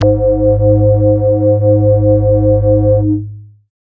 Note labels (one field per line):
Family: bass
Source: synthesizer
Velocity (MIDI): 100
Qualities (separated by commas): distorted, long release, multiphonic